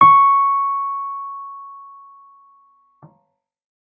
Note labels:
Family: keyboard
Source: electronic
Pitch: C#6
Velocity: 75

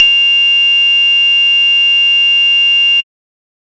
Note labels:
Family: bass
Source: synthesizer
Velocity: 100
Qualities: bright, distorted, tempo-synced

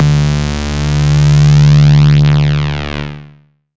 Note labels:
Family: bass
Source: synthesizer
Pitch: D2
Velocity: 127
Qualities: bright, distorted

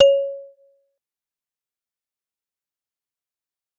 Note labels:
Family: mallet percussion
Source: acoustic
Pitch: C#5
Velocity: 75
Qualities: fast decay, percussive

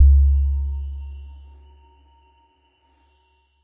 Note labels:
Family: mallet percussion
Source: electronic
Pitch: C#2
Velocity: 127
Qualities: non-linear envelope

